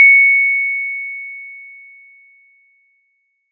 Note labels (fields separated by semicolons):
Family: mallet percussion; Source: acoustic; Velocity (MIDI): 25